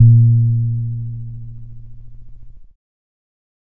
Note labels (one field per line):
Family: keyboard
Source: electronic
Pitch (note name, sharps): A#2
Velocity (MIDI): 75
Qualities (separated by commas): dark